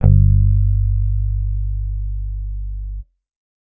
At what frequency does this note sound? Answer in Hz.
49 Hz